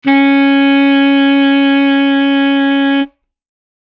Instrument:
acoustic reed instrument